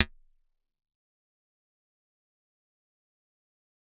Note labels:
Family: mallet percussion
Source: acoustic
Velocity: 127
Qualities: fast decay, percussive

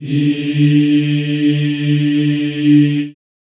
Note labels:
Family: voice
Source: acoustic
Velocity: 100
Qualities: reverb

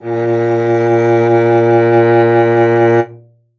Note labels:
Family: string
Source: acoustic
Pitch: A#2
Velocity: 25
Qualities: reverb

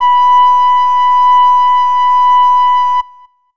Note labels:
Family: flute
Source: acoustic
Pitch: B5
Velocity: 75

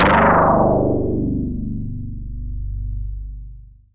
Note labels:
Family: synthesizer lead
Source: synthesizer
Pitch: G0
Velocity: 127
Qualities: long release

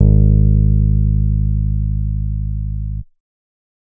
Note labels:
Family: bass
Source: synthesizer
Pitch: G#1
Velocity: 50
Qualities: dark, reverb

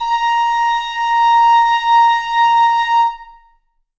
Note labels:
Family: flute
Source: acoustic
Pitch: A#5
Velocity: 75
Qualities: reverb

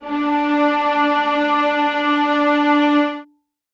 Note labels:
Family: string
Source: acoustic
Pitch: D4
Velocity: 50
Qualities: reverb

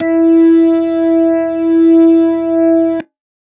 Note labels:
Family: organ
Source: electronic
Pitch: E4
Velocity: 127

